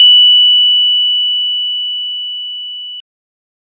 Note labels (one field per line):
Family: organ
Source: electronic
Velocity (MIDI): 50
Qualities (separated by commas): bright